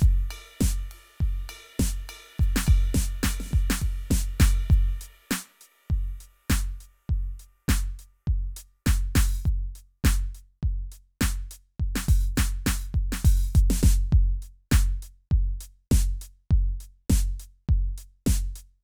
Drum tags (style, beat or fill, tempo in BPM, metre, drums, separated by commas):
rock, beat, 102 BPM, 4/4, crash, ride, ride bell, closed hi-hat, open hi-hat, hi-hat pedal, snare, kick